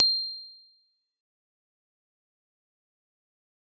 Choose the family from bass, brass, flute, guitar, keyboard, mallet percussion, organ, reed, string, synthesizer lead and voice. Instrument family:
mallet percussion